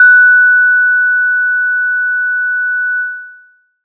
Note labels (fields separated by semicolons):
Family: mallet percussion; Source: acoustic; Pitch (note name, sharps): F#6; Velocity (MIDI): 50; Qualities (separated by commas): long release